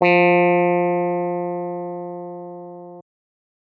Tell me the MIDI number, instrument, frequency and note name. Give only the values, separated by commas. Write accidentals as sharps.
53, electronic keyboard, 174.6 Hz, F3